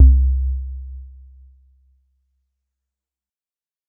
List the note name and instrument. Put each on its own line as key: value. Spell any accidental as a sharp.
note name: C2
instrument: acoustic mallet percussion instrument